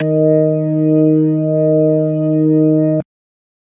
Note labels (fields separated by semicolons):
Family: organ; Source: electronic; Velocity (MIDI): 50